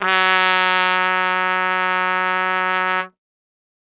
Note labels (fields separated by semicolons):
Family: brass; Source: acoustic; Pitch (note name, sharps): F#3; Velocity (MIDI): 75